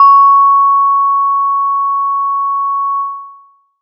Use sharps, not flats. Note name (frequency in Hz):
C#6 (1109 Hz)